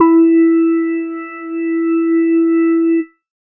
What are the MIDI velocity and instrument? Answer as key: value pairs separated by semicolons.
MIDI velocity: 25; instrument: electronic organ